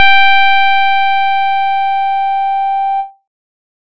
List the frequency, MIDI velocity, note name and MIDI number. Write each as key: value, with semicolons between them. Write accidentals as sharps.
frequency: 784 Hz; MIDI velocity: 127; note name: G5; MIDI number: 79